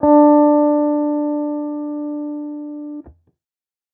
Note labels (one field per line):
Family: guitar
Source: electronic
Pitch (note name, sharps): D4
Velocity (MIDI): 25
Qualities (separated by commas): non-linear envelope